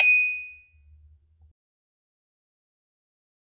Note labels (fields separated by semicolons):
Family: mallet percussion; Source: acoustic; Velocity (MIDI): 100; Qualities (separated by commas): fast decay, percussive, reverb